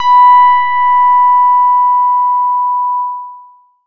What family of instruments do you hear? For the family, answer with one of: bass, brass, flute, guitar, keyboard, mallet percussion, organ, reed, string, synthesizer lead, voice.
bass